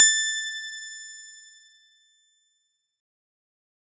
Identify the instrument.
synthesizer lead